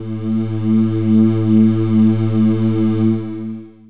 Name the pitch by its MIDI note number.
45